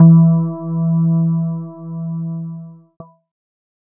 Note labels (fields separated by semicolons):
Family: keyboard; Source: electronic; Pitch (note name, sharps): E3; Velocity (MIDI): 25; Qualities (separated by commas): dark, distorted